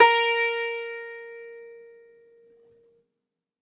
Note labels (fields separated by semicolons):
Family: guitar; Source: acoustic; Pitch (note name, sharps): A#4; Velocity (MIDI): 127; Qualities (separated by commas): bright